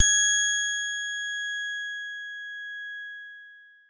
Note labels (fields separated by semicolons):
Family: guitar; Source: synthesizer; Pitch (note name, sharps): G#6; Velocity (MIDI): 127; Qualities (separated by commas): bright, long release